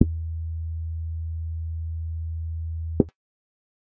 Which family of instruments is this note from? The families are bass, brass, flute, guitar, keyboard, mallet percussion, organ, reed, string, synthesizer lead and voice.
bass